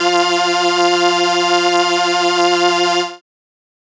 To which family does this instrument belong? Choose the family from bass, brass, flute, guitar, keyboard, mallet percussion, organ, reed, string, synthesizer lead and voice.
keyboard